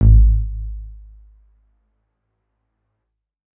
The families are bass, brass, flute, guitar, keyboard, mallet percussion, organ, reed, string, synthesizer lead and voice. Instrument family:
keyboard